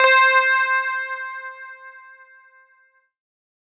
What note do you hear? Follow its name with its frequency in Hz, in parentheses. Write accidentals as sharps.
C5 (523.3 Hz)